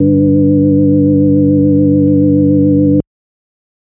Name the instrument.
electronic organ